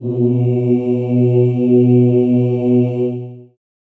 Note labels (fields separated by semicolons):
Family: voice; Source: acoustic; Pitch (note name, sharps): B2; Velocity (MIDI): 50; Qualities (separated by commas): dark, long release, reverb